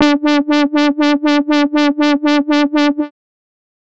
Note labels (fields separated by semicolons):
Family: bass; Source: synthesizer; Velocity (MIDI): 127; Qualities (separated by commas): bright, distorted, tempo-synced